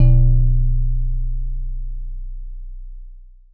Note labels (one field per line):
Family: mallet percussion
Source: acoustic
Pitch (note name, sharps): B0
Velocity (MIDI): 25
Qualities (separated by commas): dark